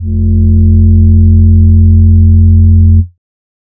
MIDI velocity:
50